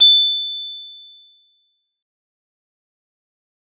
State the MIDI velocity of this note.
75